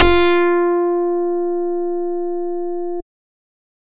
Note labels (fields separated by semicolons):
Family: bass; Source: synthesizer; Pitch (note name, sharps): F4; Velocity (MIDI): 127; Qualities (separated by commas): bright, distorted